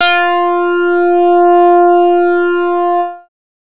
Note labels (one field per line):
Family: bass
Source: synthesizer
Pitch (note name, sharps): F4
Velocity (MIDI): 127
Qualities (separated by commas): distorted